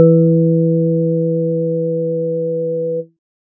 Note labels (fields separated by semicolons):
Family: organ; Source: electronic; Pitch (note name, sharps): E3; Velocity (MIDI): 25; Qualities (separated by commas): dark